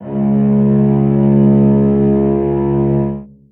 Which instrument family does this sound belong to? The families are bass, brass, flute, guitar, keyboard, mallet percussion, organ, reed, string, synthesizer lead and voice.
string